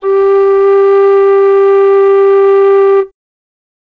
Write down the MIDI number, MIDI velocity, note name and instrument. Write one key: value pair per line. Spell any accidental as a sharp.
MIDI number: 67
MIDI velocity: 25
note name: G4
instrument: acoustic flute